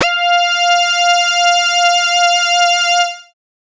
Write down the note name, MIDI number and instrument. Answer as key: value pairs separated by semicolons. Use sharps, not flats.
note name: F5; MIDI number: 77; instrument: synthesizer bass